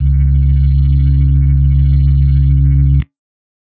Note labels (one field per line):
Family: organ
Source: electronic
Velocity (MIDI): 127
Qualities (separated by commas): dark